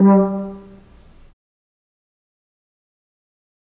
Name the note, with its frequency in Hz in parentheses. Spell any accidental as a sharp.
G3 (196 Hz)